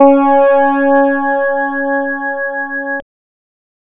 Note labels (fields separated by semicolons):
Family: bass; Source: synthesizer; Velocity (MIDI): 50; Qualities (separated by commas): distorted, multiphonic